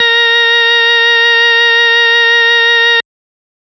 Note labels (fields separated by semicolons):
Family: organ; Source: electronic; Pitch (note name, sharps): A#4; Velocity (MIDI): 75; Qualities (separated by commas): bright, distorted